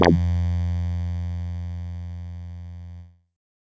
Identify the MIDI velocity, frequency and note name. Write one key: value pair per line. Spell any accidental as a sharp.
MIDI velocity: 50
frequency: 87.31 Hz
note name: F2